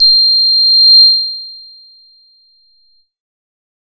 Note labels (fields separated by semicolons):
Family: bass; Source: synthesizer; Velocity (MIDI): 127; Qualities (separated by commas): bright, distorted